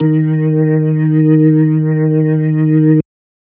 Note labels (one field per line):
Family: organ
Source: electronic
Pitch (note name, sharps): D#3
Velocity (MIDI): 25